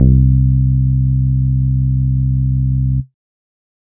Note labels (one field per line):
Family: bass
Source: synthesizer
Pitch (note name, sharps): C2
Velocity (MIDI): 50